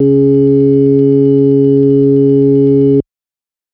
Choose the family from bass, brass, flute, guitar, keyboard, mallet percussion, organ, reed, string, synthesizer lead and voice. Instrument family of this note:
organ